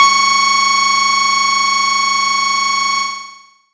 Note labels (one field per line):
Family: bass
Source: synthesizer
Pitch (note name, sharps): C#6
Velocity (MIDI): 100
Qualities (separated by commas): bright, distorted, long release